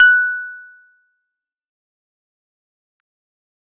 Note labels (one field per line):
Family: keyboard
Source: electronic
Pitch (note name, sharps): F#6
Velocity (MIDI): 127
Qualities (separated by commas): fast decay, percussive